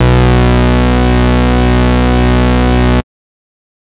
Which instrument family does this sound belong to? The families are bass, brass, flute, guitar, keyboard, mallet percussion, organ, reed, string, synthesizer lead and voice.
bass